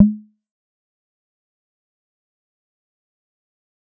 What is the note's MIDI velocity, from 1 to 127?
50